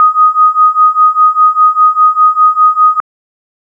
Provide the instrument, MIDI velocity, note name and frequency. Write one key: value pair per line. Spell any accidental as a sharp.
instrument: electronic organ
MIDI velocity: 127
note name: D#6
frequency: 1245 Hz